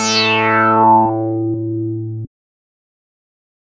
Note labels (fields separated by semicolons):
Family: bass; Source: synthesizer; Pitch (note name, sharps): A2; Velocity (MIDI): 50; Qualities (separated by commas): distorted